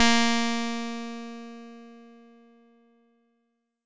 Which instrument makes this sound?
synthesizer bass